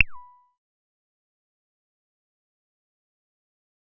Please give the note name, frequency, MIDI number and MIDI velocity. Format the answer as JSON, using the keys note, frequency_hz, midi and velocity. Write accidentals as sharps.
{"note": "B5", "frequency_hz": 987.8, "midi": 83, "velocity": 25}